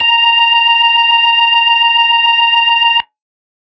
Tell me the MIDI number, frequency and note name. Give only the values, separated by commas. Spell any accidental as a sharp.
82, 932.3 Hz, A#5